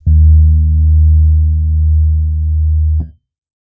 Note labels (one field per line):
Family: keyboard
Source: electronic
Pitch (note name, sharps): D#2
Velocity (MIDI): 25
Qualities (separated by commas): dark